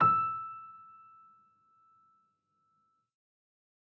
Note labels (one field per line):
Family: keyboard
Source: acoustic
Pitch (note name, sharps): E6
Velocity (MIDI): 25